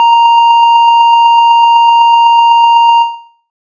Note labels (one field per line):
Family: bass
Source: synthesizer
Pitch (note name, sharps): A#5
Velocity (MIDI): 75